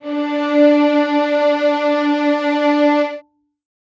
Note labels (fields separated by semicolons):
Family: string; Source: acoustic; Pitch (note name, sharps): D4; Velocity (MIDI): 75; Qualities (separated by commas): reverb